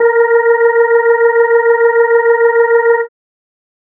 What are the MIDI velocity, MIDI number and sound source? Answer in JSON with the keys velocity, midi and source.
{"velocity": 75, "midi": 70, "source": "electronic"}